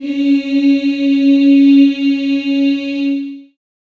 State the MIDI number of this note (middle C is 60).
61